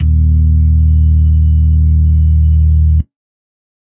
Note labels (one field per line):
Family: organ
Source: electronic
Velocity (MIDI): 127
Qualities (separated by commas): dark